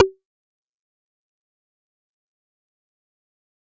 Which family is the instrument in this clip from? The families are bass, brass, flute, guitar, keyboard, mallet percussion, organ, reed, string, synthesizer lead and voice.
bass